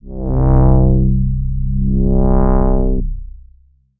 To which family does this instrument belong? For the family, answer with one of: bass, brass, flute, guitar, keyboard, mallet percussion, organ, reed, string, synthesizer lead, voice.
bass